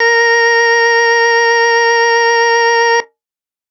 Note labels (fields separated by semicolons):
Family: organ; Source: electronic; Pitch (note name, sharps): A#4; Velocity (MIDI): 100